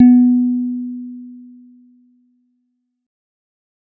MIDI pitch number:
59